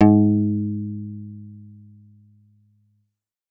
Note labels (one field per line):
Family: guitar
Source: electronic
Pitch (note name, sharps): G#2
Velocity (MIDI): 127